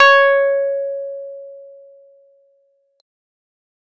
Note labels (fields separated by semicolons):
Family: keyboard; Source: electronic; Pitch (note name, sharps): C#5; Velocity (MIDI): 127; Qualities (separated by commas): distorted